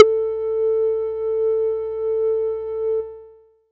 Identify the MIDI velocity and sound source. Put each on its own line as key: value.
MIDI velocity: 50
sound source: synthesizer